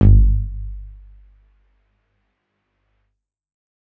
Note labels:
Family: keyboard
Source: electronic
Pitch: G1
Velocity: 75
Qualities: dark

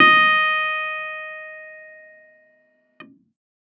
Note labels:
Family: keyboard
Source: electronic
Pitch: D#5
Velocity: 25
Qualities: distorted

